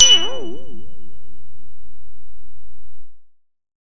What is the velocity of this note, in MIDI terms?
50